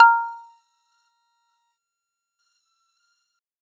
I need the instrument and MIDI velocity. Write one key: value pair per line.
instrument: acoustic mallet percussion instrument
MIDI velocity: 127